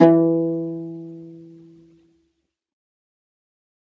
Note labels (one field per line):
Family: string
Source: acoustic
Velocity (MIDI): 75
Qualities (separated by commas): fast decay, reverb